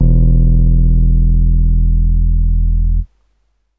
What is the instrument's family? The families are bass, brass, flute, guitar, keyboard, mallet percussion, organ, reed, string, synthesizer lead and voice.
keyboard